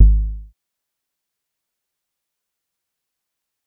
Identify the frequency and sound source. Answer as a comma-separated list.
51.91 Hz, synthesizer